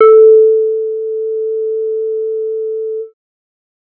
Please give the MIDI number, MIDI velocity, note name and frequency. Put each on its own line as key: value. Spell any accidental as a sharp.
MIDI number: 69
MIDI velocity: 127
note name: A4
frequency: 440 Hz